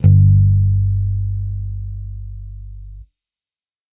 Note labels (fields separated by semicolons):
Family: bass; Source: electronic; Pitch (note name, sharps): G1; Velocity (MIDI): 25